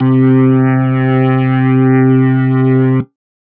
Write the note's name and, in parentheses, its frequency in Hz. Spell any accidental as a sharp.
C3 (130.8 Hz)